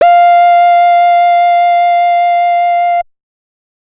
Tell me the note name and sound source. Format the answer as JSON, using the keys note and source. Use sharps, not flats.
{"note": "F5", "source": "synthesizer"}